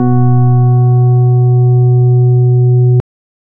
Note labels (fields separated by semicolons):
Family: organ; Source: electronic; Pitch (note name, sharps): B2; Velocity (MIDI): 75; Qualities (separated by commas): dark